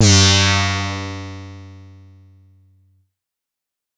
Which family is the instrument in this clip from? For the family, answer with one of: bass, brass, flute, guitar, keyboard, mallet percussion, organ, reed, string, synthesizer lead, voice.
bass